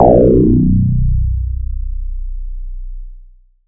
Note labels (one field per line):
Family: bass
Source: synthesizer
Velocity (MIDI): 127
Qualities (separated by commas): distorted